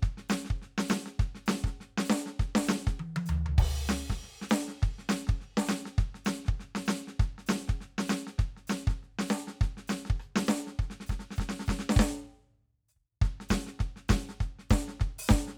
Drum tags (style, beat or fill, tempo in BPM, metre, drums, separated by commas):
rockabilly, beat, 200 BPM, 4/4, crash, open hi-hat, hi-hat pedal, snare, cross-stick, high tom, floor tom, kick